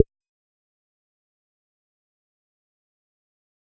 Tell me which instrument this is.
synthesizer bass